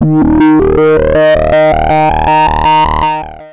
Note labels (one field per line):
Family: bass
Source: synthesizer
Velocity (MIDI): 100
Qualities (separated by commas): distorted, long release, multiphonic, tempo-synced